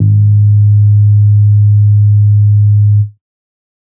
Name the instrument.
synthesizer bass